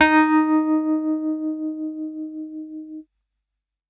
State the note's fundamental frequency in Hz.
311.1 Hz